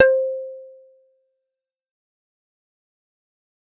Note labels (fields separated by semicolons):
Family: bass; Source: synthesizer; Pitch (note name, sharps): C5; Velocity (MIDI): 75; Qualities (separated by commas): fast decay, percussive